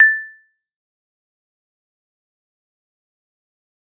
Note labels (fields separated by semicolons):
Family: mallet percussion; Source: acoustic; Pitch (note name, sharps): A6; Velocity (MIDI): 75; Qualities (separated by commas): fast decay, percussive